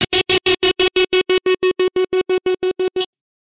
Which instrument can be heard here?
electronic guitar